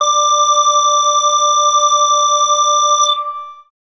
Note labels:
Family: bass; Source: synthesizer; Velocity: 127; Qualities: distorted, long release, multiphonic

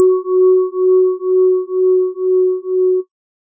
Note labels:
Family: organ; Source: electronic; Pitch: F#4; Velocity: 25; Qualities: dark

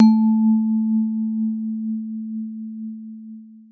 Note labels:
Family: mallet percussion; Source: acoustic; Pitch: A3; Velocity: 127; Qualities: long release

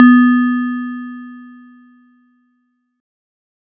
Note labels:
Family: mallet percussion; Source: acoustic; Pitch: B3; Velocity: 25

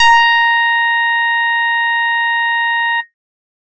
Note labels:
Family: bass; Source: synthesizer; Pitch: A#5; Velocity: 75

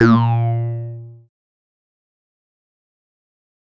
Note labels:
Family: bass; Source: synthesizer; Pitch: A#2; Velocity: 50; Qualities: distorted, fast decay

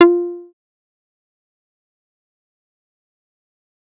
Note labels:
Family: bass; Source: synthesizer; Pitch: F4; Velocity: 127; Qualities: fast decay, percussive

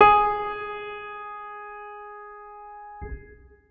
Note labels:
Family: organ; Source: electronic; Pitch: G#4; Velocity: 75; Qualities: reverb

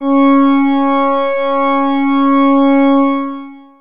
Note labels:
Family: organ; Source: electronic; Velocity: 75; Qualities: distorted, long release

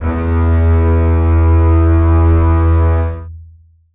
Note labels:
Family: string; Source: acoustic; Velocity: 100; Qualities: long release, reverb

